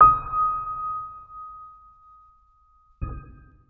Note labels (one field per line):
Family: organ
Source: electronic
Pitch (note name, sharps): D#6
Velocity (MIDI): 25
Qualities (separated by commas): reverb